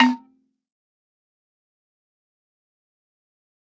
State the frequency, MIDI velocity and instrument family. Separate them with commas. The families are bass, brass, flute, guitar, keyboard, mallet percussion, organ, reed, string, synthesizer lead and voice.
246.9 Hz, 127, mallet percussion